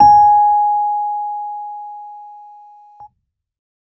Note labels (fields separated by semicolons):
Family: keyboard; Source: electronic; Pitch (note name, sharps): G#5; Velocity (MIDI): 50